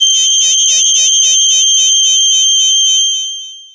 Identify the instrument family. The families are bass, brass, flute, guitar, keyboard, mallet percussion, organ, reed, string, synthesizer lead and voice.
voice